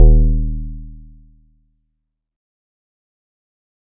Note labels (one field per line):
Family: keyboard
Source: electronic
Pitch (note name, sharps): D#1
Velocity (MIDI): 50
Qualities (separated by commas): dark, fast decay